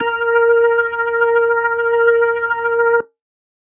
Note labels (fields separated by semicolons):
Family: organ; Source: electronic; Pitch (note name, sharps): A#4; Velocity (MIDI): 25